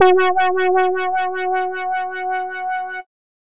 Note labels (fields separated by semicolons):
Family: bass; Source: synthesizer; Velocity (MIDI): 100; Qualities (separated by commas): distorted